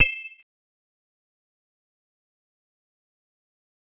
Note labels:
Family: mallet percussion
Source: synthesizer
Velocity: 50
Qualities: fast decay, multiphonic, percussive

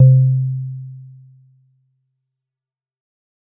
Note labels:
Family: mallet percussion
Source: acoustic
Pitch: C3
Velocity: 100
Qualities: dark, fast decay

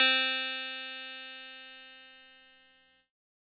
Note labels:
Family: keyboard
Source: electronic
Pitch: C4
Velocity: 25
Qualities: bright, distorted

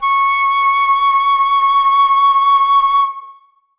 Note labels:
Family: flute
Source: acoustic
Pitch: C#6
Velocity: 127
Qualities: reverb

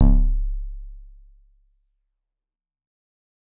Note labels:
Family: guitar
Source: electronic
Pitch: C#1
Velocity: 50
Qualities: dark, fast decay, reverb

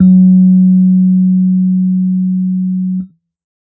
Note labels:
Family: keyboard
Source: electronic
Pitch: F#3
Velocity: 50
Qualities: dark

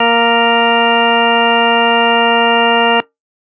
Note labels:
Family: organ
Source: electronic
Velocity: 50

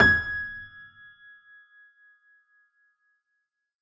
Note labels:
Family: keyboard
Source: acoustic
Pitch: G#6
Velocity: 100

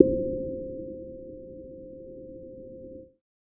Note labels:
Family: bass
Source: synthesizer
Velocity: 50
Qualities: dark

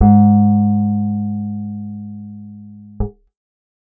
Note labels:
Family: guitar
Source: acoustic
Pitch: G#2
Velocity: 50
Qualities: dark

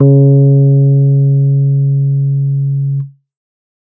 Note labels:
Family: keyboard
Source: electronic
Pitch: C#3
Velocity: 75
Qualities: dark

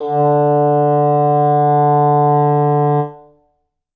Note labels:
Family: reed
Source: acoustic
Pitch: D3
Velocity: 50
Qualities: reverb

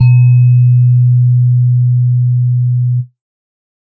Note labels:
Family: keyboard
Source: electronic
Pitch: B2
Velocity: 25

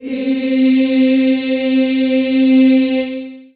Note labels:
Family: voice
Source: acoustic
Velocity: 75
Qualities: long release, reverb

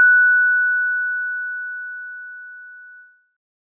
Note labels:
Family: mallet percussion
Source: acoustic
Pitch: F#6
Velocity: 127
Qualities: bright

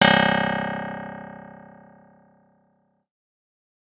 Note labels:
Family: guitar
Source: acoustic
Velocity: 100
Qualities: bright

